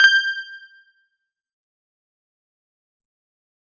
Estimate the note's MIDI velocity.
25